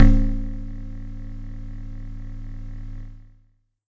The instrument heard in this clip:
acoustic mallet percussion instrument